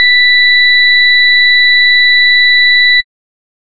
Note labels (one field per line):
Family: bass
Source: synthesizer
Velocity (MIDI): 25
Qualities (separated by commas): distorted